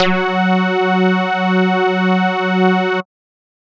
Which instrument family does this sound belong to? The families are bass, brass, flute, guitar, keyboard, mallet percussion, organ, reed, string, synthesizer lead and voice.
bass